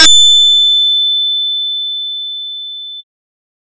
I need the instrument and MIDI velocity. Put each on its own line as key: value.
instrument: synthesizer bass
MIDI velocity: 50